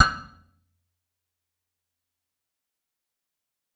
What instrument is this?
electronic guitar